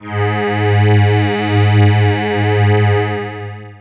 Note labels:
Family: voice; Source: synthesizer; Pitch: G#2; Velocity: 25; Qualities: distorted, long release

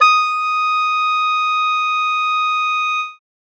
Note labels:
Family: reed; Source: acoustic; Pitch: D#6; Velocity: 127; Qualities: bright

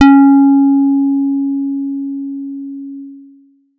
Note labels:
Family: guitar; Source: electronic; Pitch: C#4; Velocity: 100

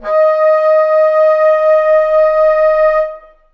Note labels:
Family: reed; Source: acoustic; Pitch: D#5; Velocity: 25; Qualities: reverb

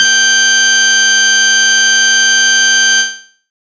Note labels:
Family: bass; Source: synthesizer; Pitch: G6; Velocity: 25; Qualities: bright, distorted

